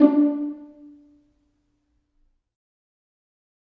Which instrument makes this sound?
acoustic string instrument